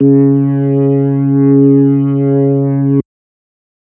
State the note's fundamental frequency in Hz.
138.6 Hz